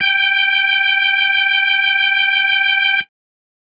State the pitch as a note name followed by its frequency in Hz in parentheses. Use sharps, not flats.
G5 (784 Hz)